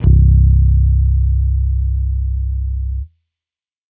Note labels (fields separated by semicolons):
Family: bass; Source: electronic; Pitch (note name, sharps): C1; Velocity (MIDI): 25